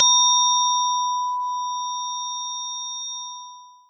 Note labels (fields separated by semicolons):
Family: mallet percussion; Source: acoustic; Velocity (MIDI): 127; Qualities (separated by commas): bright, distorted, long release